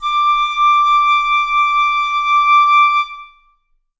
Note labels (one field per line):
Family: flute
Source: acoustic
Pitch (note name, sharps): D6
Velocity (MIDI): 50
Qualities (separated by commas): reverb